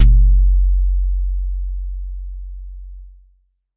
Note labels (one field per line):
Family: bass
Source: synthesizer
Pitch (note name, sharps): F#1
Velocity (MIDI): 50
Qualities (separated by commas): distorted